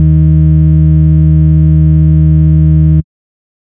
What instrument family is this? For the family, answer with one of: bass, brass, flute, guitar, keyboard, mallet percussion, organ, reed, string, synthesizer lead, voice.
bass